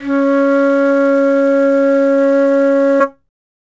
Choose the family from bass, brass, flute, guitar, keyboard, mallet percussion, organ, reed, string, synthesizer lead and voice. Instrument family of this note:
flute